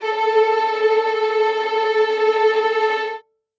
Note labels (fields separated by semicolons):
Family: string; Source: acoustic; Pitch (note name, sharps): A4; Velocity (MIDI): 127; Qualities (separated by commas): bright, non-linear envelope, reverb